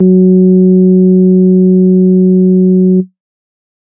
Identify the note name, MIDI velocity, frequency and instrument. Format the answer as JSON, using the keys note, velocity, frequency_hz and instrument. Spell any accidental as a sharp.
{"note": "F#3", "velocity": 75, "frequency_hz": 185, "instrument": "electronic organ"}